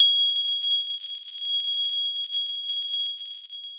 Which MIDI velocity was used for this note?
127